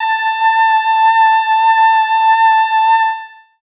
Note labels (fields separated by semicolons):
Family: voice; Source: synthesizer; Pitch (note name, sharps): A5; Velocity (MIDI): 75; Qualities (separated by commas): bright